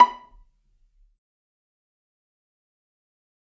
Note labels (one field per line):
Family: string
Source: acoustic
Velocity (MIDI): 127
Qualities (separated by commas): fast decay, percussive, reverb